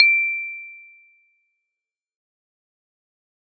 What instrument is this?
electronic keyboard